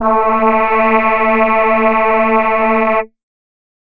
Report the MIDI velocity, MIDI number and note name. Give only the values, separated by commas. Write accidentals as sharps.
50, 57, A3